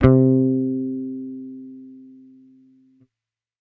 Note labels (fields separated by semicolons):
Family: bass; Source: electronic; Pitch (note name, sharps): C3; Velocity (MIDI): 75